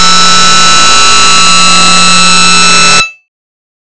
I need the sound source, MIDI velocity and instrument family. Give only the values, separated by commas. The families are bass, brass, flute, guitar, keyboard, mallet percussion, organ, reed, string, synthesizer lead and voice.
synthesizer, 50, bass